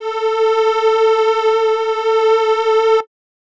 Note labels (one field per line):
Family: reed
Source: acoustic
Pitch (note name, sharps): A4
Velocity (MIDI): 127